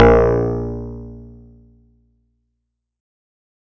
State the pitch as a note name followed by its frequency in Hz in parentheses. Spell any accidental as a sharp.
A#1 (58.27 Hz)